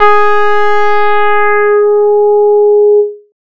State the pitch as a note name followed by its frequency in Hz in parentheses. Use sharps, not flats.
G#4 (415.3 Hz)